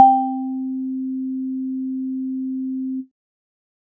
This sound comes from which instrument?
electronic keyboard